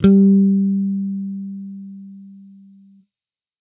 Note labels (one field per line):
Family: bass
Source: electronic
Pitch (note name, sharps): G3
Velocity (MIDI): 100